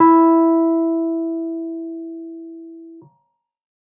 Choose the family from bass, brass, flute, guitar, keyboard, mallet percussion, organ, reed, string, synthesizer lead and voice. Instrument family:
keyboard